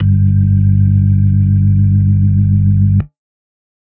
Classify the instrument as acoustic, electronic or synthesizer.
electronic